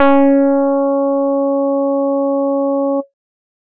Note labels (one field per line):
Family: bass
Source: synthesizer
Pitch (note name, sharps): C#4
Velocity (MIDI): 100